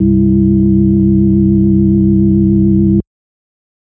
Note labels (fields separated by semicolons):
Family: organ; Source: electronic; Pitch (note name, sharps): C2; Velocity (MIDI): 127; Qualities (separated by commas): dark, multiphonic